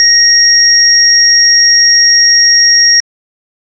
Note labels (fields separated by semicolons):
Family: organ; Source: electronic; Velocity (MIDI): 25; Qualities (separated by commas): bright